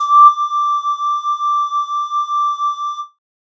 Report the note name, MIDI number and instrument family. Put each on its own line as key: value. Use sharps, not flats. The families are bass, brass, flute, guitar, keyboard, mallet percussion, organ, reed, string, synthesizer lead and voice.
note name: D6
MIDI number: 86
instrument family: flute